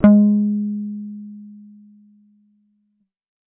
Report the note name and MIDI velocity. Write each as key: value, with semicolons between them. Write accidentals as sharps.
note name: G#3; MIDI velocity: 100